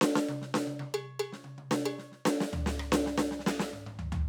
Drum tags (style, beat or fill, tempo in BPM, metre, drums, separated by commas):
funk, fill, 112 BPM, 4/4, percussion, snare, cross-stick, high tom, mid tom, floor tom